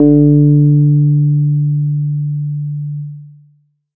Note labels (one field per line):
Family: bass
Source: synthesizer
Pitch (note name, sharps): D3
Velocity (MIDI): 25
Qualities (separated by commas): distorted, long release